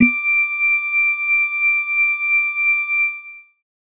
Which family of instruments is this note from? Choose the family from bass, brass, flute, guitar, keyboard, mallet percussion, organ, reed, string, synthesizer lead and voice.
organ